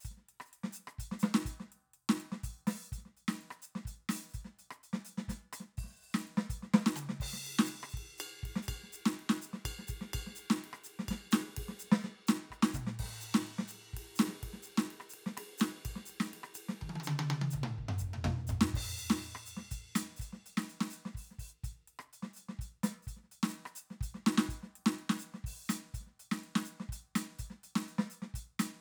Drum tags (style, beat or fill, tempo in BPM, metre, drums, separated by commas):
Latin, beat, 125 BPM, 3/4, crash, ride, ride bell, closed hi-hat, open hi-hat, hi-hat pedal, snare, cross-stick, high tom, mid tom, floor tom, kick